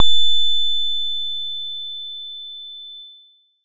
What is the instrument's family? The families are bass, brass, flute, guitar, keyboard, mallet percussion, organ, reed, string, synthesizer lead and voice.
bass